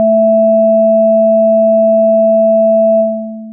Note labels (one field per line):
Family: synthesizer lead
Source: synthesizer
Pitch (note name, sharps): A3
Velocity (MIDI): 75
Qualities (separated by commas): long release